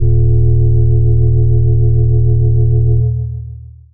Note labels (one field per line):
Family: mallet percussion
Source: electronic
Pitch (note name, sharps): D#0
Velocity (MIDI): 50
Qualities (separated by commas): long release